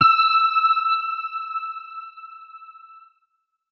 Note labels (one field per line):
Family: guitar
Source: electronic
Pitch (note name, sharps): E6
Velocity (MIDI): 25